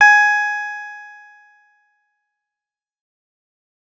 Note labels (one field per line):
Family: guitar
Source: electronic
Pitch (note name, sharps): G#5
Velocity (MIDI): 50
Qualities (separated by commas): bright, fast decay